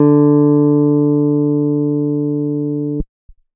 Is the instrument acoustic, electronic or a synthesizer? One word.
electronic